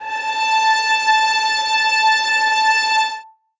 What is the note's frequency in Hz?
880 Hz